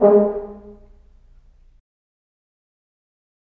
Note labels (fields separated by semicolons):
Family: brass; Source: acoustic; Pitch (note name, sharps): G#3; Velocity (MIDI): 50; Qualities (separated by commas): dark, fast decay, percussive, reverb